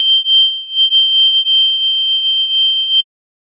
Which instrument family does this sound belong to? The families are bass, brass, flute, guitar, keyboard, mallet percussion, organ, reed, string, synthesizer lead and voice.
mallet percussion